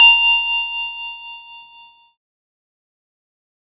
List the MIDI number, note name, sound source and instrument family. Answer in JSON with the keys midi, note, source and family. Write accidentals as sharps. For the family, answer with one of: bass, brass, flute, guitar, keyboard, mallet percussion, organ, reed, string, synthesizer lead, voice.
{"midi": 82, "note": "A#5", "source": "electronic", "family": "keyboard"}